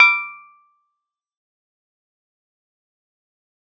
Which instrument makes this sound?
electronic keyboard